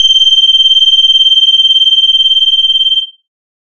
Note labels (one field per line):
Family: bass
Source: synthesizer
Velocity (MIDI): 25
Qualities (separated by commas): distorted